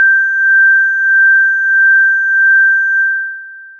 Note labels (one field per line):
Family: synthesizer lead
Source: synthesizer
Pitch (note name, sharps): G6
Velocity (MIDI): 25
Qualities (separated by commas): long release